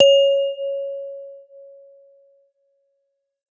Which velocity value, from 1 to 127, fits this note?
100